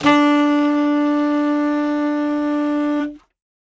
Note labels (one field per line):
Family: reed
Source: acoustic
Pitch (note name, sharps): D4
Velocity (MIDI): 25